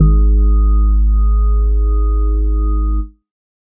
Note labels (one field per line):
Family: organ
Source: electronic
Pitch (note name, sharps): G#1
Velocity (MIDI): 25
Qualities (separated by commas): dark